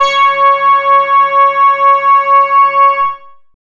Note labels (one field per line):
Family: bass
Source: synthesizer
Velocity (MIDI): 100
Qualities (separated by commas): bright, distorted, long release